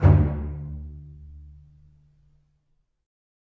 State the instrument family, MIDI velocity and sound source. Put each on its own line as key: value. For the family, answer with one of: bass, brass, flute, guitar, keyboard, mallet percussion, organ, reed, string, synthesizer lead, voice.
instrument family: string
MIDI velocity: 100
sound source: acoustic